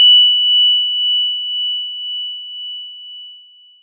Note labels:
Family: mallet percussion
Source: acoustic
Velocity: 127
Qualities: bright, long release

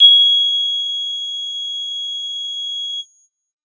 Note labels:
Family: bass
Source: synthesizer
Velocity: 25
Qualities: bright

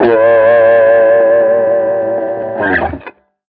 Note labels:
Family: guitar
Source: electronic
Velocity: 127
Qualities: distorted

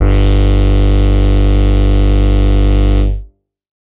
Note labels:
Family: bass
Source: synthesizer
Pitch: G1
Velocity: 50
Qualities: distorted

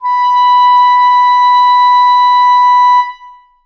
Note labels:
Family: reed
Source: acoustic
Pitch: B5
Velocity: 127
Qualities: reverb

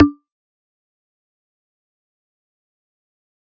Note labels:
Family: mallet percussion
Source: electronic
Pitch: D4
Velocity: 75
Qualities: fast decay, percussive

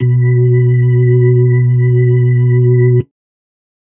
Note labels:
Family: organ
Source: electronic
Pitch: B2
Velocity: 75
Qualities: dark

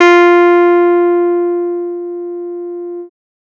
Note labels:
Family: bass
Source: synthesizer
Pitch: F4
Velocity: 50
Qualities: distorted

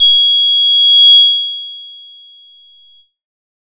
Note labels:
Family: bass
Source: synthesizer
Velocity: 127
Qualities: bright, distorted

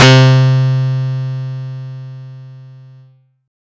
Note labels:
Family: guitar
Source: acoustic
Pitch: C3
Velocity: 127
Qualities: bright

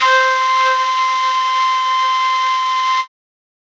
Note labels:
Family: flute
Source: acoustic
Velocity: 25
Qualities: bright

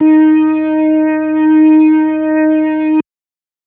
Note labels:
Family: organ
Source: electronic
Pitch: D#4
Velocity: 25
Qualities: distorted

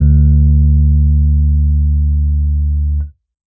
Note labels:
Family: keyboard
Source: electronic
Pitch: D2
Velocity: 50

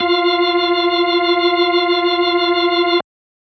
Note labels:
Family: organ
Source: electronic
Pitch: F4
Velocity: 50

